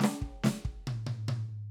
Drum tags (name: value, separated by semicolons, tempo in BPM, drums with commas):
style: half-time rock; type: fill; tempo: 140 BPM; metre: 4/4; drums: snare, high tom, kick